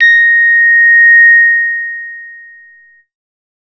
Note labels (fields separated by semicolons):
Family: bass; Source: synthesizer; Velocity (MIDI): 25; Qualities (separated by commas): distorted